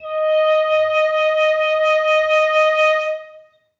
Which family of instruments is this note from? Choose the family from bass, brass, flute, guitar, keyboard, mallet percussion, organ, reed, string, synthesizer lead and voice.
flute